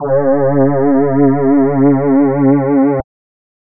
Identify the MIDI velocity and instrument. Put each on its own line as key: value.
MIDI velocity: 100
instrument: synthesizer voice